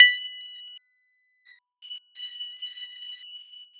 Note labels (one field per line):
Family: mallet percussion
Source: acoustic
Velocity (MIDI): 50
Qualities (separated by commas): long release, multiphonic, percussive